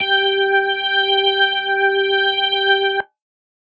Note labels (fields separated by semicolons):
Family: organ; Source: electronic; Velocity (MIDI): 25